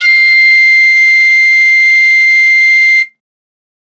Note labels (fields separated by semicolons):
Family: flute; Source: acoustic; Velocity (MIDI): 75; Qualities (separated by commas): bright